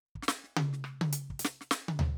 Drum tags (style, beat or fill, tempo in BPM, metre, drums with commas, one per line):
soul
fill
105 BPM
4/4
closed hi-hat, snare, cross-stick, high tom, floor tom, kick